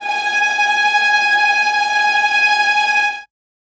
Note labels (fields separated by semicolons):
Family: string; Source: acoustic; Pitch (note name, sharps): G#5; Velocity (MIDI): 50; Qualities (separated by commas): bright, non-linear envelope, reverb